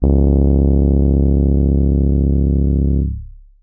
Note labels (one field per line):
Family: keyboard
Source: electronic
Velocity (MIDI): 127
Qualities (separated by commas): long release